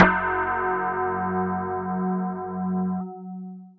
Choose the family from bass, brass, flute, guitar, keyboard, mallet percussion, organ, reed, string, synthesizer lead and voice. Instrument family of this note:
mallet percussion